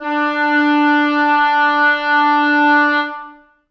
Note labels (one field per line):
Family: reed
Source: acoustic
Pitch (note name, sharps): D4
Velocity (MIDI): 127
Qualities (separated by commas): reverb